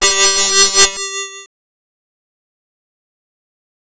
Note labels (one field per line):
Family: bass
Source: synthesizer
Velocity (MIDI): 127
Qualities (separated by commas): bright, distorted, fast decay, multiphonic